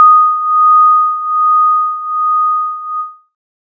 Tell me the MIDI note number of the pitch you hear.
87